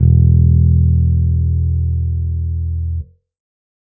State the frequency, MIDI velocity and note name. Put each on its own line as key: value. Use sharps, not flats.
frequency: 41.2 Hz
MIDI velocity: 75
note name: E1